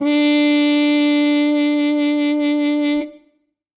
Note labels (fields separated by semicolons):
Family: brass; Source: acoustic; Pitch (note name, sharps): D4; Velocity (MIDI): 127; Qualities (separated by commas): bright